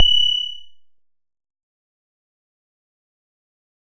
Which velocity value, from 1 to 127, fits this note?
127